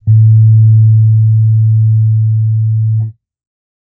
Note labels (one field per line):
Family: keyboard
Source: electronic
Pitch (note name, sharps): A2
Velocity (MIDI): 25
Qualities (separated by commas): dark